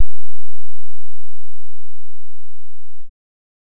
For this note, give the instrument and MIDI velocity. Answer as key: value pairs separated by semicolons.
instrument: synthesizer bass; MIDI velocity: 75